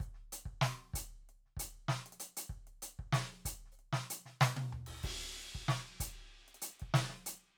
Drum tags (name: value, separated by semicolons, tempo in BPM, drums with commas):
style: rock; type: beat; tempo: 95 BPM; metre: 4/4; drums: crash, ride, closed hi-hat, hi-hat pedal, snare, high tom, floor tom, kick